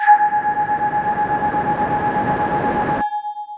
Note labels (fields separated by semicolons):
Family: voice; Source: synthesizer; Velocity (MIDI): 75; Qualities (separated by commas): distorted, long release